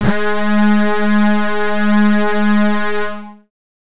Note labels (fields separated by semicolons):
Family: bass; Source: synthesizer; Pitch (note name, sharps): G#3; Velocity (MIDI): 100; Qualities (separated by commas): bright, distorted